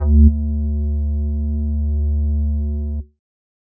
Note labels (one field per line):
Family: flute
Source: synthesizer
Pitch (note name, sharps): D2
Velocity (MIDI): 25